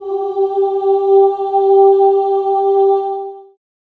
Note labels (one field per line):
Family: voice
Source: acoustic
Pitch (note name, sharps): G4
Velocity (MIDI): 25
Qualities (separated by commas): long release, reverb